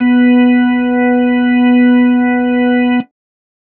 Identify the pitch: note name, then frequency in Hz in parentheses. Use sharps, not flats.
B3 (246.9 Hz)